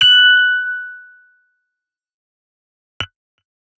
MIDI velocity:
75